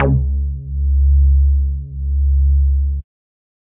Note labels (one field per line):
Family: bass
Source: synthesizer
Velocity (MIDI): 100